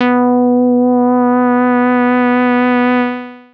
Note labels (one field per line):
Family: bass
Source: synthesizer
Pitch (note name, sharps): B3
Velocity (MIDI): 75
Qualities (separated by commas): distorted, long release